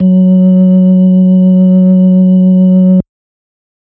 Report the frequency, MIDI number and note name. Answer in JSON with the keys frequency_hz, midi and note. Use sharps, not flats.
{"frequency_hz": 185, "midi": 54, "note": "F#3"}